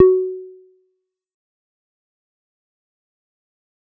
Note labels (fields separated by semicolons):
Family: bass; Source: synthesizer; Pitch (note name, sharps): F#4; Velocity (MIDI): 25; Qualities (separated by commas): fast decay, percussive